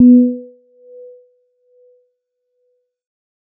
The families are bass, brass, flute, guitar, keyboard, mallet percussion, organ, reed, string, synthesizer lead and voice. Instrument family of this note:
mallet percussion